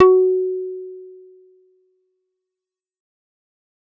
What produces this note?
synthesizer bass